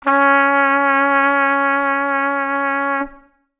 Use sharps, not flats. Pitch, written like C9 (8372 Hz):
C#4 (277.2 Hz)